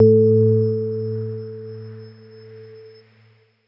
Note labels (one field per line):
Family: keyboard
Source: electronic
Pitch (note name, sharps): A2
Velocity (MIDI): 50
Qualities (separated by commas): dark